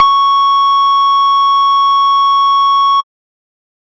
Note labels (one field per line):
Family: bass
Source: synthesizer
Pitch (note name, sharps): C#6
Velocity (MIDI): 25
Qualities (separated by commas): distorted, tempo-synced